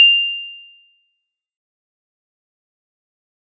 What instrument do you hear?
acoustic mallet percussion instrument